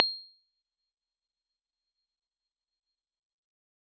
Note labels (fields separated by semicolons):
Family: keyboard; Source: electronic; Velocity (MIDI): 100; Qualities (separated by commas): fast decay, percussive